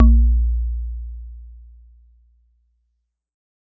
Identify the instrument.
acoustic mallet percussion instrument